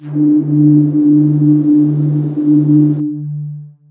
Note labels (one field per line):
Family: voice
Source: synthesizer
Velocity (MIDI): 25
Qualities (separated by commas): distorted, long release